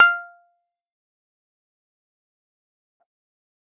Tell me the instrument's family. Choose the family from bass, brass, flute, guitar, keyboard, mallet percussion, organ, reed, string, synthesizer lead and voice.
keyboard